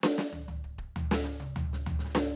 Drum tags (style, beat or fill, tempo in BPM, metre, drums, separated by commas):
rock, fill, 95 BPM, 4/4, hi-hat pedal, snare, high tom, floor tom, kick